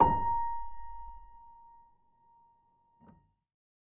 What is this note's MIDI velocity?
25